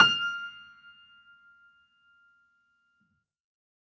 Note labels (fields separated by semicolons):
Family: keyboard; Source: acoustic; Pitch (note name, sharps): F6; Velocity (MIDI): 127; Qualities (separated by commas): percussive